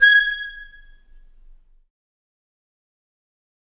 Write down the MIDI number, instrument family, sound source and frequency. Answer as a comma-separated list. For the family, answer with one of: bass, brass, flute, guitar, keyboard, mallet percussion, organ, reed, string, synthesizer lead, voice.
92, reed, acoustic, 1661 Hz